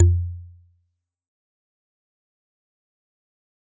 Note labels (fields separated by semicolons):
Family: mallet percussion; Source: acoustic; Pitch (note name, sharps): F2; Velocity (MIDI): 127; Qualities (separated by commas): dark, fast decay, percussive